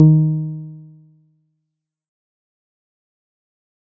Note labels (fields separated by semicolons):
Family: guitar; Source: synthesizer; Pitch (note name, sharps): D#3; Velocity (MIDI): 100; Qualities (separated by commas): dark, fast decay